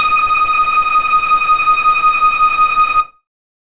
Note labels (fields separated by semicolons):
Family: bass; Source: synthesizer; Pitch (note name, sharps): D#6; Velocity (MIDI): 75